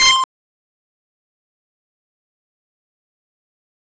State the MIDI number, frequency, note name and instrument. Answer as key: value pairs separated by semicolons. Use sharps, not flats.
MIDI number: 84; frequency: 1047 Hz; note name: C6; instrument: synthesizer bass